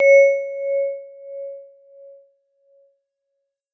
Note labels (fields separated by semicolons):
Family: mallet percussion; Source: acoustic; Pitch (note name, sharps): C#5; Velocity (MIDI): 100; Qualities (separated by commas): non-linear envelope